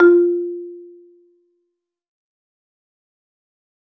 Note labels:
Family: mallet percussion; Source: acoustic; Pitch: F4; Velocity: 100; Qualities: dark, fast decay, reverb

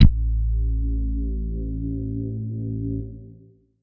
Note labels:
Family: guitar; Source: electronic; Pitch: A1; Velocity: 100; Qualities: bright, distorted

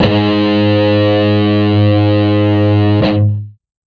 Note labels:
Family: guitar; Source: electronic; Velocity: 75; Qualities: distorted, long release

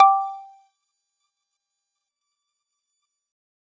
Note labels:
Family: mallet percussion; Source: acoustic; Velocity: 100; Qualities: multiphonic, percussive

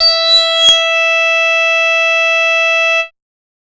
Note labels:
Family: bass; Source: synthesizer; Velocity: 75; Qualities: bright, distorted, multiphonic

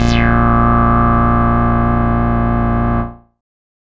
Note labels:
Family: bass; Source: synthesizer; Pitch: A#0; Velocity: 127; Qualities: bright, distorted, non-linear envelope

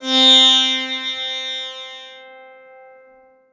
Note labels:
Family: guitar; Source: acoustic; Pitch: C4; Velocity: 50; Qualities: bright, reverb

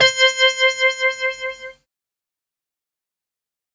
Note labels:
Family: keyboard; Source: synthesizer; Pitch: C5; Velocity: 127; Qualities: distorted, fast decay

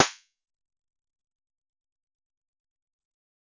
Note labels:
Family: guitar; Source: synthesizer; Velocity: 75; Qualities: fast decay, percussive

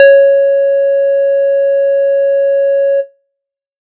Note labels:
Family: bass; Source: synthesizer; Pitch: C#5; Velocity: 50

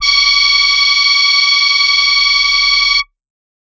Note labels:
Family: voice; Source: synthesizer; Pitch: C#6; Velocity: 127; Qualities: bright, multiphonic

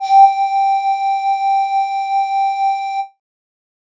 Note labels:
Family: flute; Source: synthesizer; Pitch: G5; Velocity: 50; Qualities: distorted

